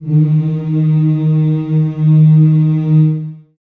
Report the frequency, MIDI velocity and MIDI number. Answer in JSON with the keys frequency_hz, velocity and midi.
{"frequency_hz": 155.6, "velocity": 100, "midi": 51}